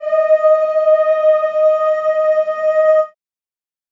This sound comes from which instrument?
acoustic voice